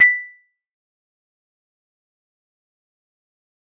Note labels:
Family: mallet percussion; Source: acoustic; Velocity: 75; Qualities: fast decay, percussive

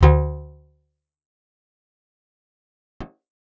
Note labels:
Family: guitar; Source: acoustic; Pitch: D2; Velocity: 100; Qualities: fast decay, percussive, reverb

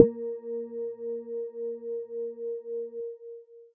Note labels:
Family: mallet percussion; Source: electronic; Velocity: 50

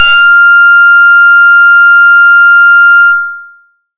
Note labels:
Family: bass; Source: synthesizer; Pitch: F6; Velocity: 127; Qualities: bright, distorted, long release

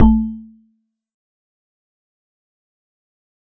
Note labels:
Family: mallet percussion; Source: acoustic; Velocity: 50; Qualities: fast decay, percussive

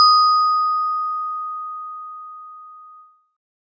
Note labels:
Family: mallet percussion; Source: acoustic; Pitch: D#6; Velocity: 127; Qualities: bright

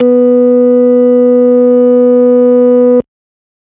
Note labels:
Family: organ; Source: electronic; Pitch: B3; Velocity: 127

